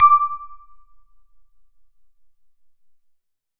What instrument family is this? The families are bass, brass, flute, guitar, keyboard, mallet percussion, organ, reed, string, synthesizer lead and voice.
synthesizer lead